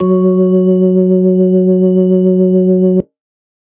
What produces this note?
electronic organ